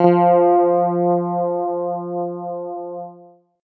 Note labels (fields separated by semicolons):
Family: guitar; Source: electronic; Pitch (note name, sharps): F3; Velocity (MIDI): 25